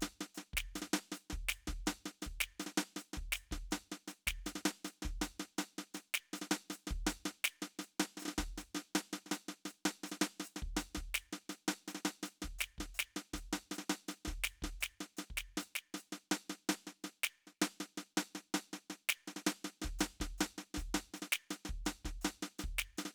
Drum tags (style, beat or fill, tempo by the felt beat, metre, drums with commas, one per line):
Venezuelan merengue
beat
324 eighth notes per minute
5/8
hi-hat pedal, snare, kick